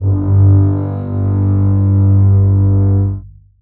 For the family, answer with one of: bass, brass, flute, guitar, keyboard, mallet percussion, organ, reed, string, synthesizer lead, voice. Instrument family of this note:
string